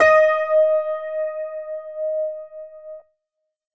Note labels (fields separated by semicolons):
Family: keyboard; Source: electronic; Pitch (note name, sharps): D#5; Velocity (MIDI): 127